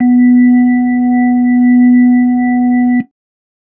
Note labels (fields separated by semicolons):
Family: keyboard; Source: electronic; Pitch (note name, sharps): B3; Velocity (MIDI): 50